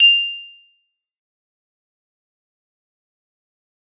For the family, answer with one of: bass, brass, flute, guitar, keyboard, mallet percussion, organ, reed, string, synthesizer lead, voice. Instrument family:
mallet percussion